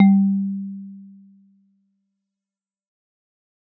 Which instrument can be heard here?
acoustic mallet percussion instrument